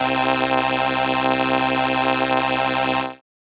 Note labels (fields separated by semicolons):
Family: keyboard; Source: synthesizer; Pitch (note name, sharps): C2; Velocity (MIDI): 100; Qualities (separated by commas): bright